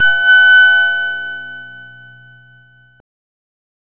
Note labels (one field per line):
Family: bass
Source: synthesizer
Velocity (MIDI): 127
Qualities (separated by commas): distorted, non-linear envelope